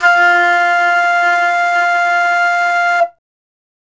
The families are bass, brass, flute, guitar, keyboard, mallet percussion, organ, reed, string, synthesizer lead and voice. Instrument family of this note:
flute